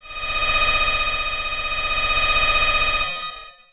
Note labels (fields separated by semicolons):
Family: bass; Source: synthesizer; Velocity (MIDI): 127; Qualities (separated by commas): long release, tempo-synced